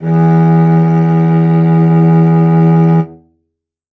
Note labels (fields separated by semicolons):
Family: string; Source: acoustic; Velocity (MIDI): 50; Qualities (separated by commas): reverb